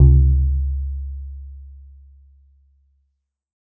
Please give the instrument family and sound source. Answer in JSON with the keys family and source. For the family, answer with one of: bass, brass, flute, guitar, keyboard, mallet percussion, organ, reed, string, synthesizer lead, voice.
{"family": "guitar", "source": "synthesizer"}